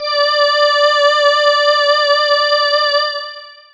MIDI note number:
74